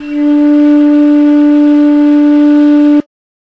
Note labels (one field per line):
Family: flute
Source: acoustic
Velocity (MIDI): 25